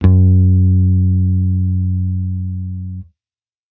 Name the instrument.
electronic bass